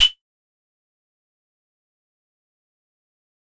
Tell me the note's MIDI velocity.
127